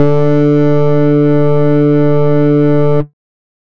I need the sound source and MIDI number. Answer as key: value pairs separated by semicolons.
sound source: synthesizer; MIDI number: 50